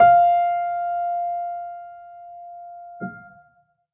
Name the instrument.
acoustic keyboard